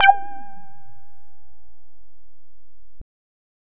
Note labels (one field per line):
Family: bass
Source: synthesizer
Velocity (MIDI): 50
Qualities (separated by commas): distorted